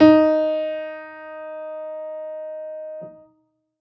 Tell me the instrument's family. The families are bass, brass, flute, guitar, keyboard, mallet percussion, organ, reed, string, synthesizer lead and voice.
keyboard